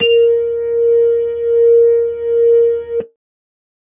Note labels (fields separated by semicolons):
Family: organ; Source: electronic; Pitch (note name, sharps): A#4; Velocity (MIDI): 100